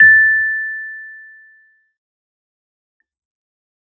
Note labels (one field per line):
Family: keyboard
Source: electronic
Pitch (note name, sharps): A6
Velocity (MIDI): 50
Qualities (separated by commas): fast decay